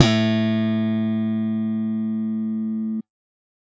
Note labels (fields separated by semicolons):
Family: bass; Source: electronic; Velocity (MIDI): 100; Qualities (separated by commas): bright